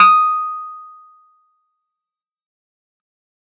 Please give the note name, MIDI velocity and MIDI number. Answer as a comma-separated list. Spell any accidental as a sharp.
D#6, 127, 87